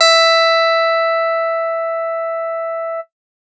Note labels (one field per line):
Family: guitar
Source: electronic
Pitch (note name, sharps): E5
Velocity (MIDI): 100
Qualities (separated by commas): bright